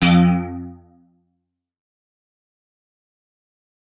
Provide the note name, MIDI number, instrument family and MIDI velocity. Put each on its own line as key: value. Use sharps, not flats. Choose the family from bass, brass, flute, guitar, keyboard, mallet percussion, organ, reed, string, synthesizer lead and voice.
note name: F2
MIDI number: 41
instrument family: guitar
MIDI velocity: 100